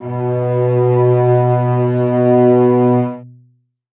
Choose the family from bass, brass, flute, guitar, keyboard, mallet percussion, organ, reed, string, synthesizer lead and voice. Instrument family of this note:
string